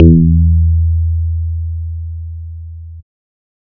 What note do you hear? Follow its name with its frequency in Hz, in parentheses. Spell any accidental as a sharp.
E2 (82.41 Hz)